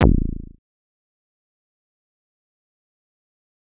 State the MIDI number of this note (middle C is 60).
21